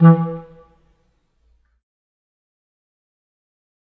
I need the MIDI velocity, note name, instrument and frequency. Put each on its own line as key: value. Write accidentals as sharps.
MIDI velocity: 25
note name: E3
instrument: acoustic reed instrument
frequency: 164.8 Hz